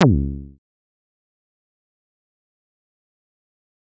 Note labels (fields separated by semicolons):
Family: bass; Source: synthesizer; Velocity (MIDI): 100; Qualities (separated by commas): distorted, fast decay, percussive